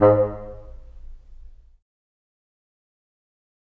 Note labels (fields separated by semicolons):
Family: reed; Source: acoustic; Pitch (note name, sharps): G#2; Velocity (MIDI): 25; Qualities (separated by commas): fast decay, reverb